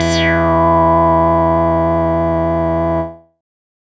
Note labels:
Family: bass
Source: synthesizer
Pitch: E2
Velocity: 100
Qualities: bright, distorted, non-linear envelope

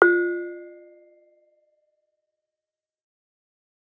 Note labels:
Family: mallet percussion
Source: acoustic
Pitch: F4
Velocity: 100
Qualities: fast decay

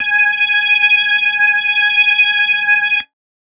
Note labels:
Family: keyboard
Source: electronic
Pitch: G#5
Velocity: 25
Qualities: distorted

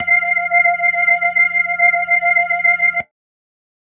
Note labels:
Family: organ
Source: electronic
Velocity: 100

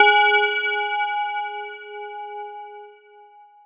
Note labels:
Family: mallet percussion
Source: electronic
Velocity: 75

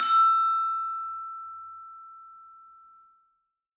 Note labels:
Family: mallet percussion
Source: acoustic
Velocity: 100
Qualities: bright, reverb

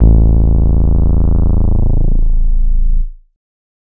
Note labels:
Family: bass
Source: synthesizer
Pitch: A0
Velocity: 25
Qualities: distorted

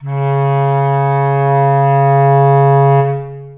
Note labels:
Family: reed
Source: acoustic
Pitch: C#3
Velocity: 75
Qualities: long release, reverb

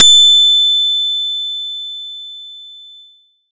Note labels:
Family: guitar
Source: acoustic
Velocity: 100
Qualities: bright

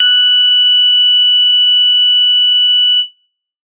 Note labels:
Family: bass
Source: synthesizer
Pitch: F#6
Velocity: 25

